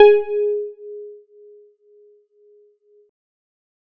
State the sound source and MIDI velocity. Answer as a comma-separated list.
electronic, 75